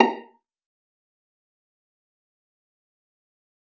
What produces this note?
acoustic string instrument